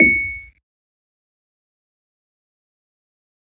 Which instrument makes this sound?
electronic keyboard